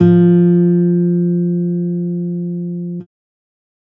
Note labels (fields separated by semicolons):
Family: guitar; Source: electronic; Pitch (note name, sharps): F3; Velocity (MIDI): 75